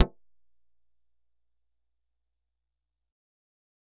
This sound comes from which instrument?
acoustic guitar